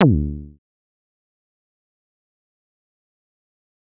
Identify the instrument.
synthesizer bass